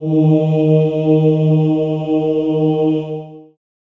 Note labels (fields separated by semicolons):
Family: voice; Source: acoustic; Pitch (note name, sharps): D#3; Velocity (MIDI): 127; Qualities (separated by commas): dark, long release, reverb